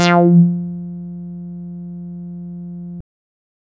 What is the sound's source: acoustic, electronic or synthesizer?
synthesizer